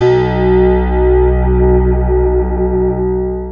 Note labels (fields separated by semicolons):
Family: guitar; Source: electronic; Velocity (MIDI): 75; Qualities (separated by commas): long release, multiphonic, non-linear envelope